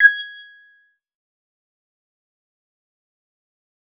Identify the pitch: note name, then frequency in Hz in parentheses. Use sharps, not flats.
G#6 (1661 Hz)